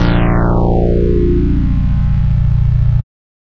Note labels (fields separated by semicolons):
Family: bass; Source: synthesizer; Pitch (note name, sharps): A#-1; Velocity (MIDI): 100; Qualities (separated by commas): bright, distorted